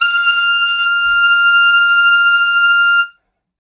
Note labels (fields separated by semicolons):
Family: reed; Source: acoustic; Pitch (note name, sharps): F6; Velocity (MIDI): 50; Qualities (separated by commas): reverb